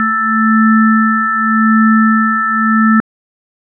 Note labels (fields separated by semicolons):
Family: organ; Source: electronic; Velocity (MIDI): 100